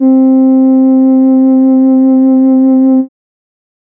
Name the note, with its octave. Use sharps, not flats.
C4